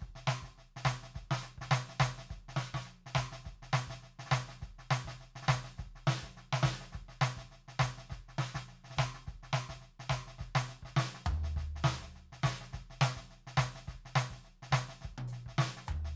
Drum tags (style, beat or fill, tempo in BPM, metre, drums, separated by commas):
New Orleans shuffle, beat, 104 BPM, 4/4, hi-hat pedal, snare, high tom, floor tom, kick